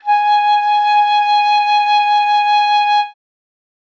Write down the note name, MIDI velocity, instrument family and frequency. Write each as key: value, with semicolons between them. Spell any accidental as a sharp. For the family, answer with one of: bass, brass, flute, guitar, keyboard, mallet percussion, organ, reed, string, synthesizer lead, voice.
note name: G#5; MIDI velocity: 50; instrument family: flute; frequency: 830.6 Hz